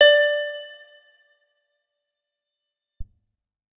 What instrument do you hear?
electronic guitar